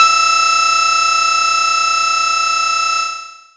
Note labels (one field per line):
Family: bass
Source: synthesizer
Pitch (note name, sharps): E6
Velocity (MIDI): 75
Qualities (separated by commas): long release